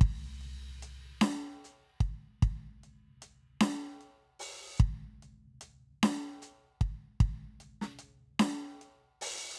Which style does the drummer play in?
rock